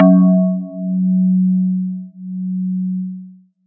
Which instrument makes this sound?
synthesizer guitar